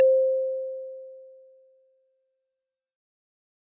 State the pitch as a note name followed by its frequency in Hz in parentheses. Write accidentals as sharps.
C5 (523.3 Hz)